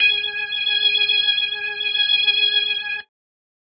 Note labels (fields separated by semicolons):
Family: organ; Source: electronic; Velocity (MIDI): 25; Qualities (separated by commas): bright